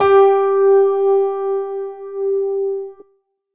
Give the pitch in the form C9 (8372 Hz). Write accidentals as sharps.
G4 (392 Hz)